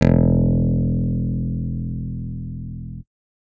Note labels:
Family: keyboard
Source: electronic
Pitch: E1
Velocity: 127

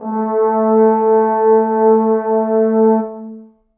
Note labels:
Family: brass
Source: acoustic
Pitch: A3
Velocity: 75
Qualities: long release, reverb

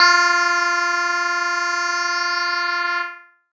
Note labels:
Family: keyboard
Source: electronic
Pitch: F4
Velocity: 100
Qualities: bright, distorted, multiphonic

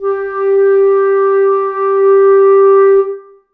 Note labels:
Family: reed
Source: acoustic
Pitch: G4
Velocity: 75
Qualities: reverb

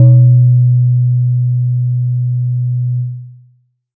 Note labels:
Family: mallet percussion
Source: acoustic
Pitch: B2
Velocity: 50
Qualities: dark, long release

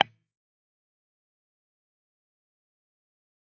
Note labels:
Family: guitar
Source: electronic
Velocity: 25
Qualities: fast decay, percussive

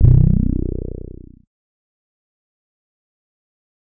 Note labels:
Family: bass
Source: synthesizer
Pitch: B0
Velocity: 25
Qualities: distorted, fast decay

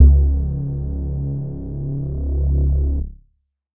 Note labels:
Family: keyboard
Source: electronic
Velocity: 100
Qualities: distorted

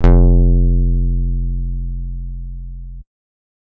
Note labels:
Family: guitar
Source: electronic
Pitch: F1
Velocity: 25

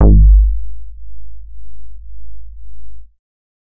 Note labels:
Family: bass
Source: synthesizer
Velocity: 75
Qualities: distorted

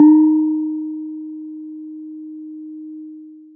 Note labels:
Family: mallet percussion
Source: acoustic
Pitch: D#4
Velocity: 25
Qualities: long release

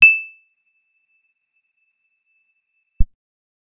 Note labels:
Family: guitar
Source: acoustic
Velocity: 25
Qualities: bright, percussive

